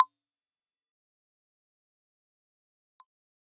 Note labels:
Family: keyboard; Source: electronic; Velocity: 75; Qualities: bright, fast decay, percussive

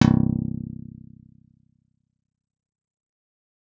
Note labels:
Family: guitar; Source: acoustic; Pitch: C1; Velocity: 127; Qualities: fast decay, reverb

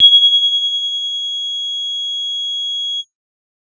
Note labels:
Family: bass; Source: synthesizer; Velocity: 100; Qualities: bright

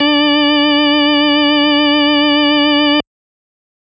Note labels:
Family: organ; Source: electronic; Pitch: D4; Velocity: 25; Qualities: distorted

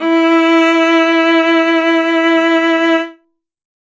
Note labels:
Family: string; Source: acoustic; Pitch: E4; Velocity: 100; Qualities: reverb

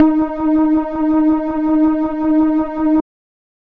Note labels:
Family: bass; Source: synthesizer; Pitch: D#4; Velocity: 100; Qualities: dark

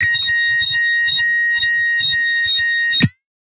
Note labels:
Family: guitar; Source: electronic; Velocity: 75; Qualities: bright, distorted

